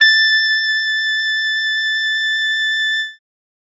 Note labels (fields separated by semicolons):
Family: reed; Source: acoustic; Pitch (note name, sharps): A6; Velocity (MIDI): 127